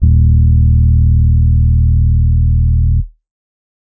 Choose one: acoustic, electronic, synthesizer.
electronic